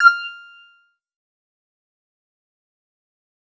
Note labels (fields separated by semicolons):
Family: bass; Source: synthesizer; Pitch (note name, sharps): F6; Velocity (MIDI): 50; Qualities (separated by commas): distorted, fast decay, percussive